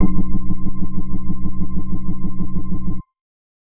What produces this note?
electronic keyboard